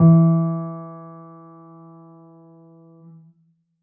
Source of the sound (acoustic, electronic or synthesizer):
acoustic